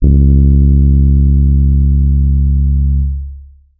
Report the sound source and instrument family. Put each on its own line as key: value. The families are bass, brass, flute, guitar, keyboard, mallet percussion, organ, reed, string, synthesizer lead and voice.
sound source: electronic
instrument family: keyboard